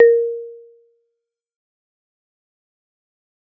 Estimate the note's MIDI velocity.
50